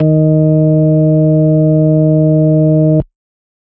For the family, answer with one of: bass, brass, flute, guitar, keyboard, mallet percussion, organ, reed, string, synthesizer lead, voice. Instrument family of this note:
organ